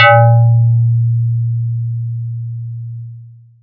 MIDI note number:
46